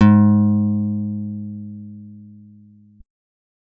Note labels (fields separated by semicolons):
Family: guitar; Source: acoustic; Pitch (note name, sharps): G#2; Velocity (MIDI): 127